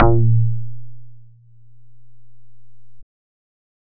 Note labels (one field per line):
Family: bass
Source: synthesizer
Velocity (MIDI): 50